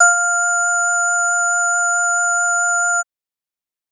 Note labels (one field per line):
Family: organ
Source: electronic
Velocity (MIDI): 127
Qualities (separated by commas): multiphonic